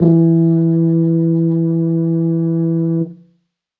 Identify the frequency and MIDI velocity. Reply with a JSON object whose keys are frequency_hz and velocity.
{"frequency_hz": 164.8, "velocity": 25}